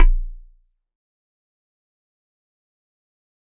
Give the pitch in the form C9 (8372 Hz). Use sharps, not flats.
A#0 (29.14 Hz)